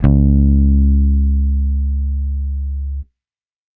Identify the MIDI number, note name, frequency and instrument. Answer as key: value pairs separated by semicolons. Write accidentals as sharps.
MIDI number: 37; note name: C#2; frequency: 69.3 Hz; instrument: electronic bass